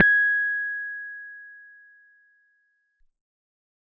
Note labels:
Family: keyboard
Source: electronic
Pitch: G#6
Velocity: 127

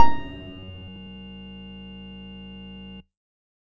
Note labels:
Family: bass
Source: synthesizer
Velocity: 50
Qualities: distorted, percussive

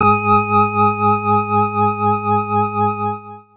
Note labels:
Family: organ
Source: electronic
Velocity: 100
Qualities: distorted

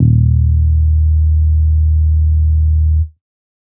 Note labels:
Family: bass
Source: synthesizer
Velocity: 100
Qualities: dark

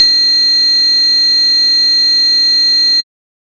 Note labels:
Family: bass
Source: synthesizer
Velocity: 100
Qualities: bright, distorted, tempo-synced

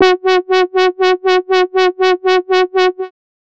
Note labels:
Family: bass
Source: synthesizer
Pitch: F#4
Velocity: 50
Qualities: bright, distorted, tempo-synced

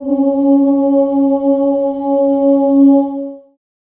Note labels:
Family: voice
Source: acoustic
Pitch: C#4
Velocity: 127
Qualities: long release, reverb

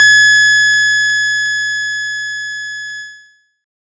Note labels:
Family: bass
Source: synthesizer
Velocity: 25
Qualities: bright, distorted

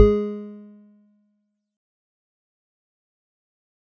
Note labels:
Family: mallet percussion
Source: acoustic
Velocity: 100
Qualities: fast decay, percussive

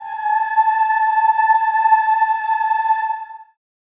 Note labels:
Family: voice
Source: acoustic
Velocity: 50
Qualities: long release, reverb

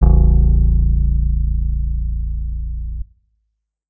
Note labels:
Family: guitar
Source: electronic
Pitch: A0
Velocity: 25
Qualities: reverb

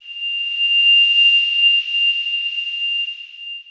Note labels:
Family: mallet percussion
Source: electronic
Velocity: 25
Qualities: bright, long release, non-linear envelope

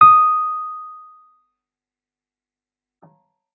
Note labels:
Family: keyboard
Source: electronic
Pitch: D#6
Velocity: 75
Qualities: fast decay

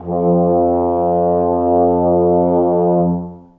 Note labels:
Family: brass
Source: acoustic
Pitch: F2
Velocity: 50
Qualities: long release, reverb

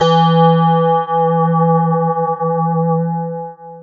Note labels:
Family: guitar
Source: electronic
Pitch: E3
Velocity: 127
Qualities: long release, multiphonic, non-linear envelope

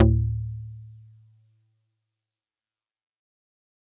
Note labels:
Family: mallet percussion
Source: acoustic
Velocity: 50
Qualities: fast decay, multiphonic

